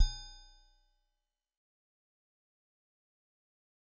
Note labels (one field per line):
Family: mallet percussion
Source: acoustic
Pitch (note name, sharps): B0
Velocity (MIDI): 50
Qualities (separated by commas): fast decay, percussive